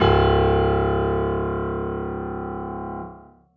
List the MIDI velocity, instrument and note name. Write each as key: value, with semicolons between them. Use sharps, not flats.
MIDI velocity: 127; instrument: acoustic keyboard; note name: C#1